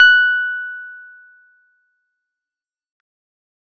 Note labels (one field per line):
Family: keyboard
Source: electronic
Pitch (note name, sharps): F#6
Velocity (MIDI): 100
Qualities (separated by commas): fast decay